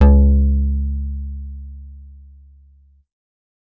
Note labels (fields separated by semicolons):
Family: bass; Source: synthesizer; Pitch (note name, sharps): C#2; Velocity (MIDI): 25